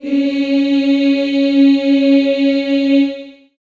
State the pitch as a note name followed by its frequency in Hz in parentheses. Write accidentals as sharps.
C#4 (277.2 Hz)